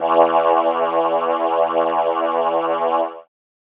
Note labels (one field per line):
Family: keyboard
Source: synthesizer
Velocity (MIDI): 100